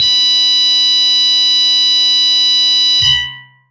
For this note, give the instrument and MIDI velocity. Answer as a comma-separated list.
electronic guitar, 50